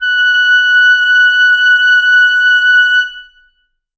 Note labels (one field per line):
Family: reed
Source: acoustic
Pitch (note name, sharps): F#6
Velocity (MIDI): 127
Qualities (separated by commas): reverb